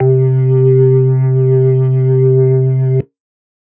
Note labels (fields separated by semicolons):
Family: organ; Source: electronic; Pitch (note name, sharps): C3; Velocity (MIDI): 127; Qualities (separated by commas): distorted